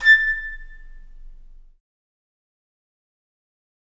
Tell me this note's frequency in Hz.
1760 Hz